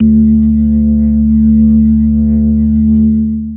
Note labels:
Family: organ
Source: electronic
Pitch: D2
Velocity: 50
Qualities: dark, distorted, long release

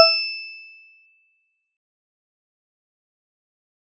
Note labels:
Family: mallet percussion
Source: acoustic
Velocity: 75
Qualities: bright, fast decay, percussive

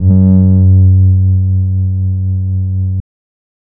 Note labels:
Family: bass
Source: synthesizer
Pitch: F#2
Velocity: 50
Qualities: dark, distorted, non-linear envelope

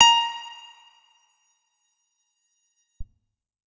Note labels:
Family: guitar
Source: electronic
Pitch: A#5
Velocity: 100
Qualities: bright, percussive, reverb

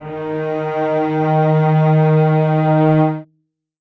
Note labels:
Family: string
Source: acoustic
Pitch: D#3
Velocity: 75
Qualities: reverb

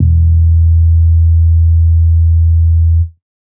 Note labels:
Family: bass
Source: synthesizer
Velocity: 25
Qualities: dark

